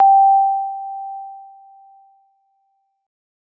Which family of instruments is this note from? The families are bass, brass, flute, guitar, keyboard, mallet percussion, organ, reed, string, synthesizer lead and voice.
keyboard